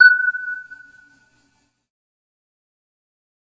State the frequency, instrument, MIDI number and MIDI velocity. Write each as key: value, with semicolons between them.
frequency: 1480 Hz; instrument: synthesizer keyboard; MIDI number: 90; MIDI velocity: 25